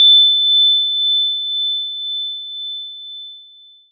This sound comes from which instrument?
acoustic mallet percussion instrument